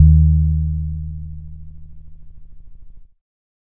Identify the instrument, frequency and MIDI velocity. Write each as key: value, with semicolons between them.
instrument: electronic keyboard; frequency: 77.78 Hz; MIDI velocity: 50